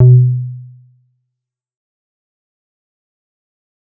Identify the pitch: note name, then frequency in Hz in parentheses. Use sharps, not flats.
B2 (123.5 Hz)